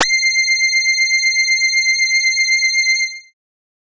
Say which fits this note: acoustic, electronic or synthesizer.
synthesizer